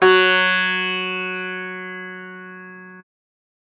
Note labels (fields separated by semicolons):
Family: guitar; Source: acoustic; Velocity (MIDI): 127; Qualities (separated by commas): bright, multiphonic, reverb